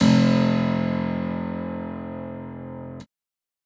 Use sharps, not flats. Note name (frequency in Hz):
F1 (43.65 Hz)